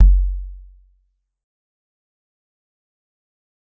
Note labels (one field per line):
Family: mallet percussion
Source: acoustic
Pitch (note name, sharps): F#1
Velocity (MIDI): 75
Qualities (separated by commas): fast decay, percussive